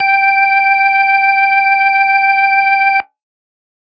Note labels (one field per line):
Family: organ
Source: electronic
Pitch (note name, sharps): G5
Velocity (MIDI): 100